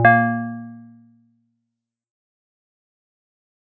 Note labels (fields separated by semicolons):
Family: mallet percussion; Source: acoustic; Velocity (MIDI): 100; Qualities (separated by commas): dark, fast decay, multiphonic